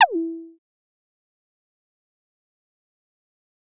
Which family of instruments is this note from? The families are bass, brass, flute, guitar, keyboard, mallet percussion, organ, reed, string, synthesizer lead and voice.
bass